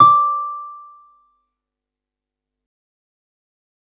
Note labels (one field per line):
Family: keyboard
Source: electronic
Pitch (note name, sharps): D6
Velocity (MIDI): 75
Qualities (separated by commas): fast decay